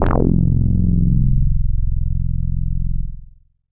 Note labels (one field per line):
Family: bass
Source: synthesizer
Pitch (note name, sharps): F0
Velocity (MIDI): 75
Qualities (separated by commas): distorted, tempo-synced